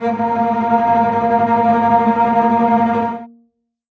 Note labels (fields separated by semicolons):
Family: string; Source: acoustic; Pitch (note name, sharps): A#3; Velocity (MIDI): 50; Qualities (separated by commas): bright, non-linear envelope, reverb